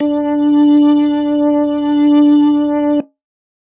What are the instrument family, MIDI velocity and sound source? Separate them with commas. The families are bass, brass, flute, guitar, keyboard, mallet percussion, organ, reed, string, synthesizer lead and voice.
organ, 100, electronic